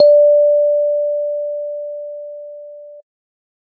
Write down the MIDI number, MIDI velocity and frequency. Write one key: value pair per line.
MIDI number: 74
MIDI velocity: 75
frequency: 587.3 Hz